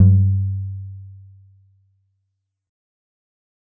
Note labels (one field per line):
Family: guitar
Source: synthesizer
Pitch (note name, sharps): G2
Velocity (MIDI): 25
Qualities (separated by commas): dark, fast decay